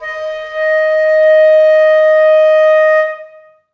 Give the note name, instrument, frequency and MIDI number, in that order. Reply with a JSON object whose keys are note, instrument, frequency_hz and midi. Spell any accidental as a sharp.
{"note": "D#5", "instrument": "acoustic flute", "frequency_hz": 622.3, "midi": 75}